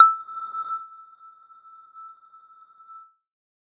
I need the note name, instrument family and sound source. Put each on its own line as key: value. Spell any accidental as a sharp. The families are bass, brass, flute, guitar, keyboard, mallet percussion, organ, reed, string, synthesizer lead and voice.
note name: E6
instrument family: mallet percussion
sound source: electronic